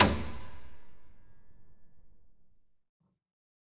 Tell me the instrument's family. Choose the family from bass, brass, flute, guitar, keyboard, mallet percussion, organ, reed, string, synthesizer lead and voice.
keyboard